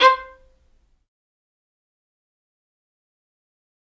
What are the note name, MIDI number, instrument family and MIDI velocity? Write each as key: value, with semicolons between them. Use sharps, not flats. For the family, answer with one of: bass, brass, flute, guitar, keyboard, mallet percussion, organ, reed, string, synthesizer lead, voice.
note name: C5; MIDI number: 72; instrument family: string; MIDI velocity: 25